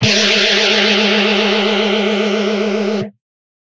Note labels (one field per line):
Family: guitar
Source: electronic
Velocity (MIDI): 100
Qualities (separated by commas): bright, distorted